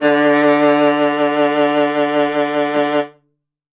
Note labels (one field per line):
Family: string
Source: acoustic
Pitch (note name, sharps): D3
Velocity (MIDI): 127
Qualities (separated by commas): reverb